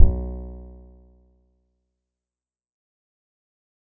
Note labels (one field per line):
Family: guitar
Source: acoustic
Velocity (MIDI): 50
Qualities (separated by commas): dark, percussive